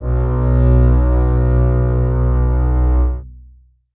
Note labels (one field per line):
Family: string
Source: acoustic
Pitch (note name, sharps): B1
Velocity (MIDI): 75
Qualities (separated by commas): long release, reverb